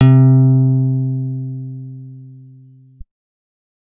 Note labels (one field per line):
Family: guitar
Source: acoustic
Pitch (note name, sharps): C3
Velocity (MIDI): 100